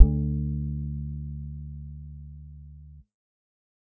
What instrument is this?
synthesizer bass